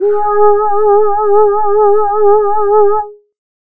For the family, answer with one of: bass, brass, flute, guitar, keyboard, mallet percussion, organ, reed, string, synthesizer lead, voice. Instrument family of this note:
voice